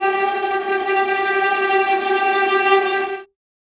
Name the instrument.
acoustic string instrument